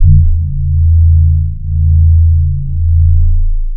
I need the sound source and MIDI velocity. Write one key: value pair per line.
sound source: synthesizer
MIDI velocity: 25